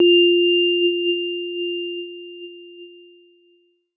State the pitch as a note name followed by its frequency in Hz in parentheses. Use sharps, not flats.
F4 (349.2 Hz)